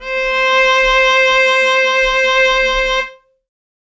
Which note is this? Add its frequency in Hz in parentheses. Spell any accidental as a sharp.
C5 (523.3 Hz)